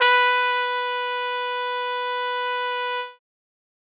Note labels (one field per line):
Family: brass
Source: acoustic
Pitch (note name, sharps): B4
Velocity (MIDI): 127